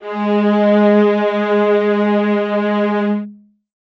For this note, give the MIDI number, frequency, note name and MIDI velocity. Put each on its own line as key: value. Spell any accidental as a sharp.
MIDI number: 56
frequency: 207.7 Hz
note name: G#3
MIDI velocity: 100